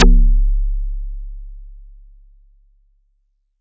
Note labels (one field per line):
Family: mallet percussion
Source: acoustic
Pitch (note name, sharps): C#1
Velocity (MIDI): 75